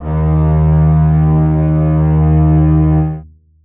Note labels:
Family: string; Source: acoustic; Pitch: D#2; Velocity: 75; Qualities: reverb

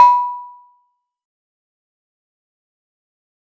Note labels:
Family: mallet percussion; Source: acoustic; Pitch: B5; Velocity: 100; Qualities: fast decay, percussive

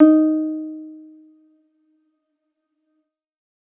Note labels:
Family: keyboard; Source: electronic; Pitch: D#4; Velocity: 100

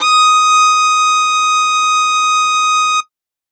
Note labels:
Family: string; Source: acoustic; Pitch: D#6; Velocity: 100

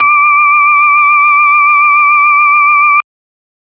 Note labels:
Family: organ; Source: electronic; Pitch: D6; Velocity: 75; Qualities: bright

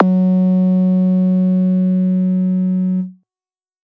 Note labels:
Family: bass; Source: synthesizer; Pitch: F#3; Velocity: 127; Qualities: distorted

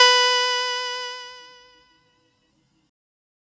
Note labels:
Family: keyboard; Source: synthesizer; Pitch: B4; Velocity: 100; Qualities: bright

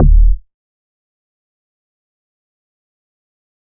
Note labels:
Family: bass; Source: synthesizer; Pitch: D#1; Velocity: 25; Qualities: fast decay, percussive

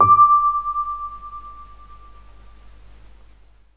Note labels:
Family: keyboard; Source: electronic; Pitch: D6; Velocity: 25; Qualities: long release

